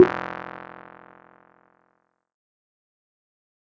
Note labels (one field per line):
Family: keyboard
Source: electronic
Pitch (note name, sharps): F1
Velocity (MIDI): 75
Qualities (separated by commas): fast decay, percussive